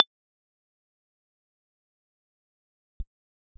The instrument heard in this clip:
electronic keyboard